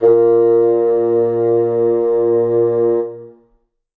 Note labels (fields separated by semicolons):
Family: reed; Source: acoustic; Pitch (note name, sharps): A#2; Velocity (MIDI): 50; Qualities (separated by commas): reverb